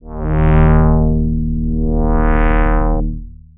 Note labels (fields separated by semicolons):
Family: bass; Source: synthesizer; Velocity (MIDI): 100; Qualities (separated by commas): distorted, long release, tempo-synced